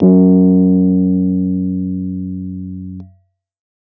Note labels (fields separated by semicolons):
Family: keyboard; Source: electronic; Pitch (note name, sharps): F#2; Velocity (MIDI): 100; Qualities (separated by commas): dark